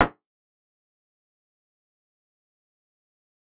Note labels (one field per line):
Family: keyboard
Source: synthesizer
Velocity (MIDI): 75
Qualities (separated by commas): fast decay, percussive